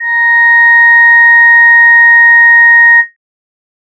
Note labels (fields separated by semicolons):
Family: voice; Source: synthesizer; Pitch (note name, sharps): A#5; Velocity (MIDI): 75